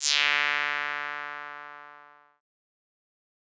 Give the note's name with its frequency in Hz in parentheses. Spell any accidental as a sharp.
D3 (146.8 Hz)